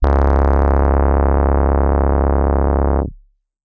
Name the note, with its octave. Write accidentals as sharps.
C#1